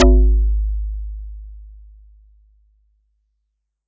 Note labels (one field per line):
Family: mallet percussion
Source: acoustic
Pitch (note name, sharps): G#1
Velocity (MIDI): 100